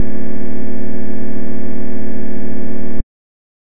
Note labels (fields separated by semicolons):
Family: bass; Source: synthesizer; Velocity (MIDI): 25